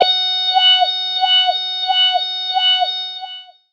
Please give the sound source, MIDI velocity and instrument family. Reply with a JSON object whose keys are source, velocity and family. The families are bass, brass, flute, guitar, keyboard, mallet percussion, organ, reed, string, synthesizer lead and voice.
{"source": "synthesizer", "velocity": 127, "family": "voice"}